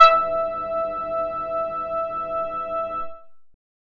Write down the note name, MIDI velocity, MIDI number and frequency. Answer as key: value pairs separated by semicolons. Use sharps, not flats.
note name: E5; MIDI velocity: 75; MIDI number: 76; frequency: 659.3 Hz